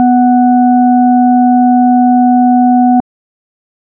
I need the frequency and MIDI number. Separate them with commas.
246.9 Hz, 59